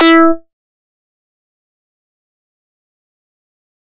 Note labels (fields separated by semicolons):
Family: bass; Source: synthesizer; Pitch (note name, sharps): E4; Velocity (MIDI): 100; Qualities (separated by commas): fast decay, percussive